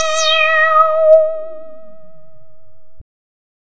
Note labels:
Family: bass; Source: synthesizer; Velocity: 127; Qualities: bright, distorted

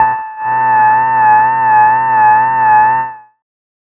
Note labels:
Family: bass; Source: synthesizer; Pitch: A5; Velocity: 100; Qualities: distorted, tempo-synced

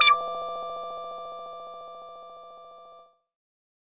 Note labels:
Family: bass; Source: synthesizer; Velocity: 75

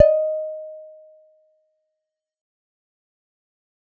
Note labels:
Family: guitar; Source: electronic; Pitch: D#5; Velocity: 50; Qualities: dark, fast decay, reverb

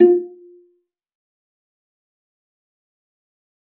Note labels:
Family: string; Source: acoustic; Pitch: F4; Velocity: 50; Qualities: fast decay, percussive, reverb

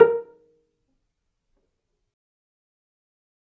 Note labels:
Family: string; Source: acoustic; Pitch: A#4; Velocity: 25; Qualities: fast decay, percussive, reverb

